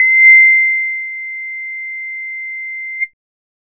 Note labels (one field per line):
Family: bass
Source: synthesizer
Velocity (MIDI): 100